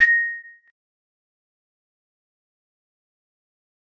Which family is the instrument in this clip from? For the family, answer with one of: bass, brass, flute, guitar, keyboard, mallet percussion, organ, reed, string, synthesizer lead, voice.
mallet percussion